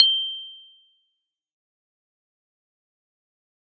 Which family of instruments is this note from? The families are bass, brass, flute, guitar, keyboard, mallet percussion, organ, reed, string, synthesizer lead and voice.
keyboard